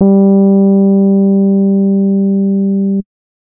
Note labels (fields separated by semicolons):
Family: keyboard; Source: electronic; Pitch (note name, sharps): G3; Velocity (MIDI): 75; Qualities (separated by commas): dark